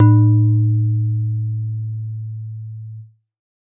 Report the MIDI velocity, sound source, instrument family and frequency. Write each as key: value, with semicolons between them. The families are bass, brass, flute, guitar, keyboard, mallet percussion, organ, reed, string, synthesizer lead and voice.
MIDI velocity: 127; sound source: acoustic; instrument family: mallet percussion; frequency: 110 Hz